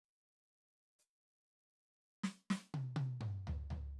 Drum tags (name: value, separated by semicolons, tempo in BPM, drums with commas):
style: rock; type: fill; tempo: 60 BPM; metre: 4/4; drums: hi-hat pedal, snare, high tom, mid tom, floor tom